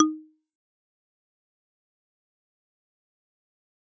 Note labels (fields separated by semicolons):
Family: mallet percussion; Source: acoustic; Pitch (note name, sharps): D#4; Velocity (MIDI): 25; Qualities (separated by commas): fast decay, percussive